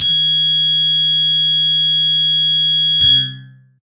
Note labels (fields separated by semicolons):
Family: guitar; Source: electronic; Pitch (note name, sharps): G#6; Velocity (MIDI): 100; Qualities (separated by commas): bright, distorted, long release